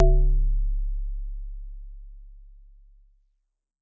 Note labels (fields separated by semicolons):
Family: mallet percussion; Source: acoustic; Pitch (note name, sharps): C#1; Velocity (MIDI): 127